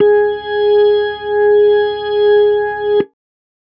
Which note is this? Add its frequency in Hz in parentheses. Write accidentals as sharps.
G#4 (415.3 Hz)